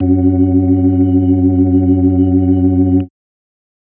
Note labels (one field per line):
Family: organ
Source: electronic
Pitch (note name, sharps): F#2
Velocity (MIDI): 100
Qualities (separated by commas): dark